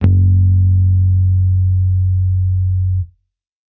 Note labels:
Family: bass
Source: electronic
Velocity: 127

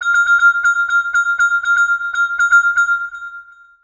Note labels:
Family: mallet percussion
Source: synthesizer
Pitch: F6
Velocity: 50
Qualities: long release, multiphonic, tempo-synced

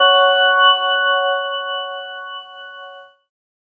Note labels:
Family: keyboard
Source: synthesizer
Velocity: 100

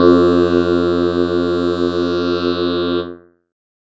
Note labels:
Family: keyboard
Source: electronic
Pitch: F2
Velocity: 100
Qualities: bright, distorted, multiphonic

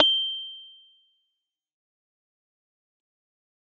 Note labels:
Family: keyboard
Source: electronic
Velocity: 127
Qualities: fast decay

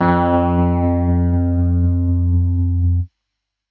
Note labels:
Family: keyboard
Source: electronic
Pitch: F2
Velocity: 100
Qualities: distorted

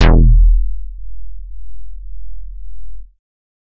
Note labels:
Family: bass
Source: synthesizer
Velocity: 127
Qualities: distorted

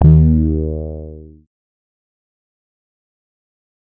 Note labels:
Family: bass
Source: synthesizer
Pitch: D#2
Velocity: 127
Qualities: distorted, fast decay

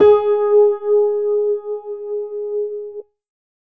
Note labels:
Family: keyboard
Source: electronic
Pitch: G#4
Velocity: 75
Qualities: reverb

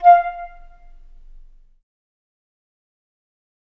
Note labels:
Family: flute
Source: acoustic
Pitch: F5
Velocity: 25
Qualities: fast decay, percussive, reverb

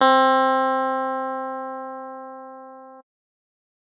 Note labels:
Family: keyboard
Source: electronic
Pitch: C4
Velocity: 100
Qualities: bright

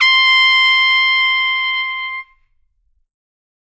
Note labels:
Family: brass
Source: acoustic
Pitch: C6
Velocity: 127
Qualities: bright

